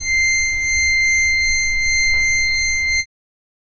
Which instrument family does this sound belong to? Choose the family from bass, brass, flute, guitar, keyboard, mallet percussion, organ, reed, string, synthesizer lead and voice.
reed